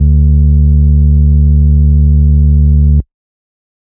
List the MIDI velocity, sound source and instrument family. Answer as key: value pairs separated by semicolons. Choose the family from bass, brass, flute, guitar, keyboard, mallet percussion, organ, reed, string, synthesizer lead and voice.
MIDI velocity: 127; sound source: electronic; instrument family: organ